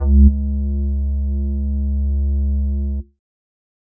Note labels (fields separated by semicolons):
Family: flute; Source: synthesizer; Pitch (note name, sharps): C#2; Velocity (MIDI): 25